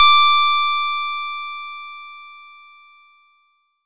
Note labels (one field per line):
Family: bass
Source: synthesizer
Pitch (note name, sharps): D6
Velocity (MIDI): 100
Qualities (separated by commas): bright, distorted